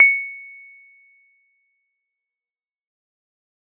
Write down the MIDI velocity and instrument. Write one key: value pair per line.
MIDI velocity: 50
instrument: electronic keyboard